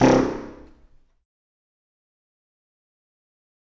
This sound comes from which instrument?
acoustic reed instrument